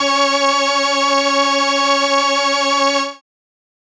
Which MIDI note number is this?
61